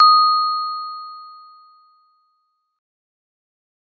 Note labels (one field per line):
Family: mallet percussion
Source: acoustic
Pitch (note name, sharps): D#6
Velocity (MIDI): 100